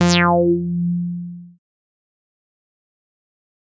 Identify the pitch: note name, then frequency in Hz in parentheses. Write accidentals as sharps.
F3 (174.6 Hz)